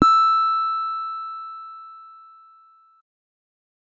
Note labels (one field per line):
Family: keyboard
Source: electronic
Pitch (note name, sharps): E6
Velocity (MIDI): 25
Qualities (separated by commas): dark